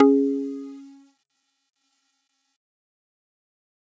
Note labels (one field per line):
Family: mallet percussion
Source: acoustic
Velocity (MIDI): 25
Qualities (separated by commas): fast decay, multiphonic